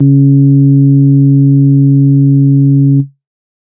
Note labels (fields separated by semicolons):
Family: organ; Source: electronic; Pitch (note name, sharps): C#3; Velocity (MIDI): 127; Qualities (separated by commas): dark